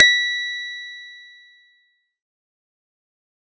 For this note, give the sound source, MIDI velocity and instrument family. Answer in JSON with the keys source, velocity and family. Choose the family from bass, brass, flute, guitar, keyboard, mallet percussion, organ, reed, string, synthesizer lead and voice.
{"source": "electronic", "velocity": 25, "family": "keyboard"}